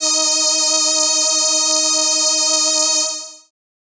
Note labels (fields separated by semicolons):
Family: keyboard; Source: synthesizer; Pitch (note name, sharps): D#4; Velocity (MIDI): 75; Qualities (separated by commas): bright